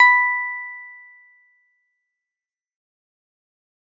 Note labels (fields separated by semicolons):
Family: guitar; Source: synthesizer; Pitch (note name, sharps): B5; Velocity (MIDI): 100; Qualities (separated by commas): fast decay